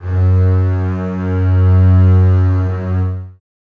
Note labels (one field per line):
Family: string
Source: acoustic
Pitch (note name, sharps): F#2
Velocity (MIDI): 100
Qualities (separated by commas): reverb